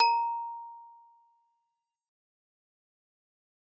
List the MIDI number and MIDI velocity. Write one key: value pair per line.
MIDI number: 82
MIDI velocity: 100